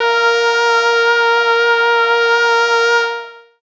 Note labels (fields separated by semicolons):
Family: voice; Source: synthesizer; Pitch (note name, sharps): A#4; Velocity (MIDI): 127